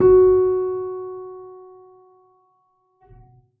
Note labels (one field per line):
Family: keyboard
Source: acoustic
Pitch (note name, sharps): F#4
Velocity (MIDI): 50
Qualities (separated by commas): dark, reverb